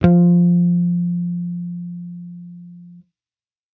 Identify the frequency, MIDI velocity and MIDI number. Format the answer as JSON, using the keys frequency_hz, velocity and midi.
{"frequency_hz": 174.6, "velocity": 75, "midi": 53}